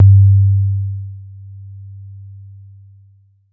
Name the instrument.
electronic keyboard